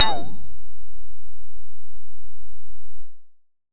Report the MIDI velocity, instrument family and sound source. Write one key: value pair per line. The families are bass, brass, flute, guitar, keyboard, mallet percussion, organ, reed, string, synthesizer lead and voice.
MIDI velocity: 25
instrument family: bass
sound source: synthesizer